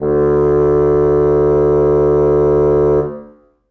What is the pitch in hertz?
73.42 Hz